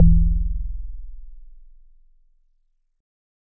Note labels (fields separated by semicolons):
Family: organ; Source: electronic; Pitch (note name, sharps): E0; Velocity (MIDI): 50